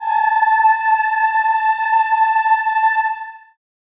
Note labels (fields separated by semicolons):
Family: voice; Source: acoustic; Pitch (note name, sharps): A5; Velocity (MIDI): 50; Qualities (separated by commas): reverb